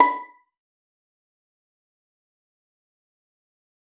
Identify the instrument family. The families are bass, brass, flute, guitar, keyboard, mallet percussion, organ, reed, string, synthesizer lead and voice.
string